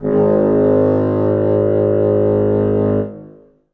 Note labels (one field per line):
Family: reed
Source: acoustic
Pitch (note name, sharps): G#1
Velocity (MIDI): 25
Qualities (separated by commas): reverb